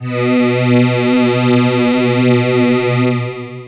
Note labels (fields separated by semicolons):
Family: voice; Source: synthesizer; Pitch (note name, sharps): B2; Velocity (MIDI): 50; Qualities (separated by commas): distorted, long release